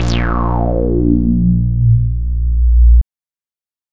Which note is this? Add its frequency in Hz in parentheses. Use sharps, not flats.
A#1 (58.27 Hz)